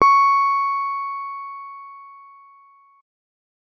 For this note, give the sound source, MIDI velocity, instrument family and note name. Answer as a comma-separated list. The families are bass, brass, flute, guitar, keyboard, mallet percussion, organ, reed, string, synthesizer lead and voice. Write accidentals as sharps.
electronic, 50, keyboard, C#6